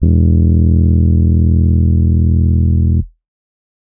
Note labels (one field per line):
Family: keyboard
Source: electronic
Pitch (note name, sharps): E1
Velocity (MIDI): 75